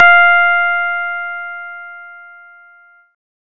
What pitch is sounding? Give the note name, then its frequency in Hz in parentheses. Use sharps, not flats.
F5 (698.5 Hz)